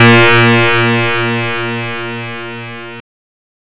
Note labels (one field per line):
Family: guitar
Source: synthesizer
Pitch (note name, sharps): A#2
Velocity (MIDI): 50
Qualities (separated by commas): bright, distorted